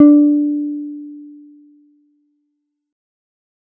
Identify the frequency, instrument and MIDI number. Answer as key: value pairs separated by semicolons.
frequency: 293.7 Hz; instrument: electronic keyboard; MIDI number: 62